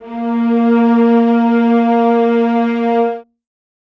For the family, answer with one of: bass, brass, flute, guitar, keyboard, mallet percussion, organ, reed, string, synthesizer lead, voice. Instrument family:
string